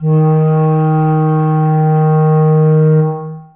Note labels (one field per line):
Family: reed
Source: acoustic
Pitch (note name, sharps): D#3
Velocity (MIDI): 25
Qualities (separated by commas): dark, long release, reverb